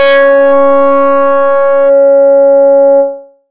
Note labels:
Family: bass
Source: synthesizer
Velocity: 100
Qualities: bright, distorted

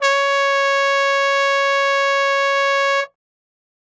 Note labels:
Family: brass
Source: acoustic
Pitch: C#5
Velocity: 127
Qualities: bright

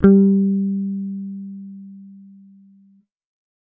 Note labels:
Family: bass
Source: electronic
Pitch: G3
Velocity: 100

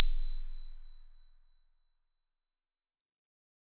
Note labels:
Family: organ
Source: electronic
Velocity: 100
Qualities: bright

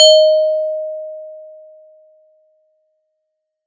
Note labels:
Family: mallet percussion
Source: acoustic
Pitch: D#5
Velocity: 127

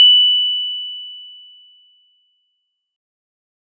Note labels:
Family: mallet percussion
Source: acoustic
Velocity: 50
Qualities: bright

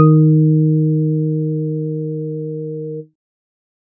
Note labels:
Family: organ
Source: electronic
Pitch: D#3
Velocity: 127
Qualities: dark

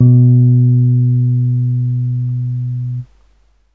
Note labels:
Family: keyboard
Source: electronic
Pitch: B2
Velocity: 25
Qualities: dark

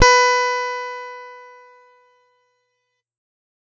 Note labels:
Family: guitar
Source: electronic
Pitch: B4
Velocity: 75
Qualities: bright

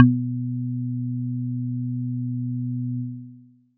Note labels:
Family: mallet percussion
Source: acoustic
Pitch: B2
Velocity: 50

